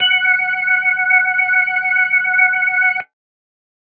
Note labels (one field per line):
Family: organ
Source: electronic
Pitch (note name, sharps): F#5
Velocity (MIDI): 25